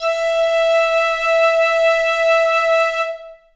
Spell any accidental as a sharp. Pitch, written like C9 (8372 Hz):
E5 (659.3 Hz)